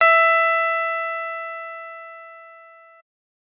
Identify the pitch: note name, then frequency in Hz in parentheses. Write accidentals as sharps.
E5 (659.3 Hz)